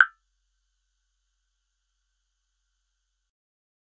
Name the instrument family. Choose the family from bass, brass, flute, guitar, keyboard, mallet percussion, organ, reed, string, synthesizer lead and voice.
bass